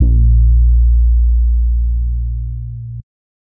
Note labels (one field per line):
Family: bass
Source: synthesizer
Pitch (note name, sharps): A#1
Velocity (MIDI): 25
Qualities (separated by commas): dark